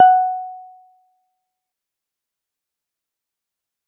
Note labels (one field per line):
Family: keyboard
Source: electronic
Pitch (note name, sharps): F#5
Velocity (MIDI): 25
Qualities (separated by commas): fast decay, percussive